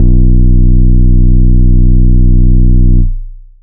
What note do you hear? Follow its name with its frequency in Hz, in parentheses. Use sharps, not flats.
B0 (30.87 Hz)